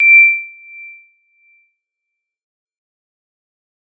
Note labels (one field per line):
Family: mallet percussion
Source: acoustic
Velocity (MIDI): 100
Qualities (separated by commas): fast decay, non-linear envelope, percussive